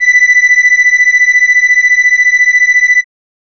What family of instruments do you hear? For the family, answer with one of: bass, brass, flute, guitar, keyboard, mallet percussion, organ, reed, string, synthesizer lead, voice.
keyboard